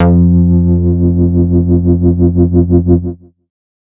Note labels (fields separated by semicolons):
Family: bass; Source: synthesizer; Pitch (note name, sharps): F2; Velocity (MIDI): 25; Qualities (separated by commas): distorted